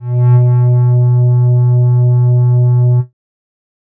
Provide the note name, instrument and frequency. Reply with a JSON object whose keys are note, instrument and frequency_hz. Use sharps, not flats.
{"note": "B2", "instrument": "synthesizer bass", "frequency_hz": 123.5}